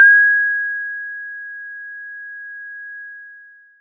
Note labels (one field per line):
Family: mallet percussion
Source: acoustic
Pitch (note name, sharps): G#6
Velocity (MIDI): 25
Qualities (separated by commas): long release